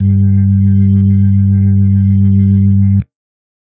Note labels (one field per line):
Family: organ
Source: electronic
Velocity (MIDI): 127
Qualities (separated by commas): dark